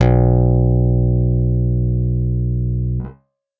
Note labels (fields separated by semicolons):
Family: guitar; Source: electronic; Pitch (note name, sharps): B1; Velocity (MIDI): 127